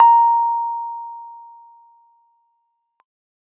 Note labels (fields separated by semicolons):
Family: keyboard; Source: electronic; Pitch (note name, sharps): A#5; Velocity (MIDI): 100